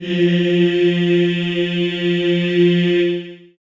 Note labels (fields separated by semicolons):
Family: voice; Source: acoustic; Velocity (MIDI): 127; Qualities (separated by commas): long release, reverb